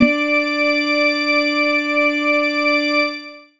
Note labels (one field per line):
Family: organ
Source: electronic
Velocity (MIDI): 75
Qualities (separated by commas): reverb